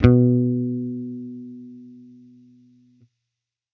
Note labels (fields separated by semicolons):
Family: bass; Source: electronic; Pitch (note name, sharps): B2; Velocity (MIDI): 50